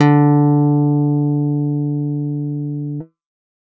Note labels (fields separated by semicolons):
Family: guitar; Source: electronic; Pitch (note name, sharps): D3; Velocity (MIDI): 75